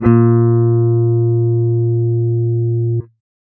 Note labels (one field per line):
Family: guitar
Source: electronic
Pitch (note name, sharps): A#2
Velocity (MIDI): 50